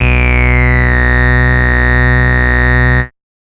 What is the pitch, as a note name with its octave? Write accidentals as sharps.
B1